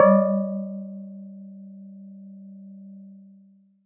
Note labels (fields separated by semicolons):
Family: mallet percussion; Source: acoustic; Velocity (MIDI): 75